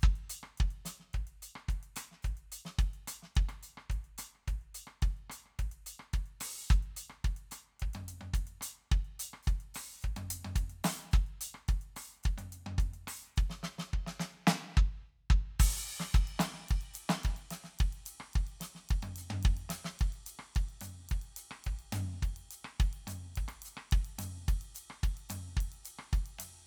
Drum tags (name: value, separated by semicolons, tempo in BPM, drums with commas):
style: calypso; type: beat; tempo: 108 BPM; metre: 4/4; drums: ride, closed hi-hat, open hi-hat, hi-hat pedal, snare, cross-stick, high tom, kick